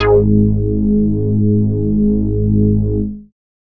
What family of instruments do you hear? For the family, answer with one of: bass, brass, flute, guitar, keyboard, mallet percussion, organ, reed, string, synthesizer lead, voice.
bass